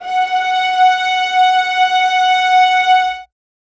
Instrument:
acoustic string instrument